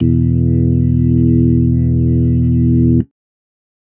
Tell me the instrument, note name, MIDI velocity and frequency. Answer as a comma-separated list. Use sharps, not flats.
electronic organ, E1, 75, 41.2 Hz